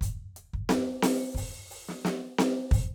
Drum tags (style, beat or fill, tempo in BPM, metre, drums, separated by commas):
rock, beat, 88 BPM, 4/4, closed hi-hat, open hi-hat, snare, kick